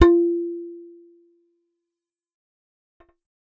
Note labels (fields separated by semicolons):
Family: bass; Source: synthesizer; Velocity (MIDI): 127; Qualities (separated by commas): fast decay